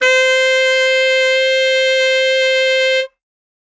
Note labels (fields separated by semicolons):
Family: reed; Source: acoustic; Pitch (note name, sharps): C5; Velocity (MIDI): 100; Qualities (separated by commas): bright